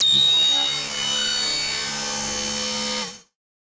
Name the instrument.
synthesizer lead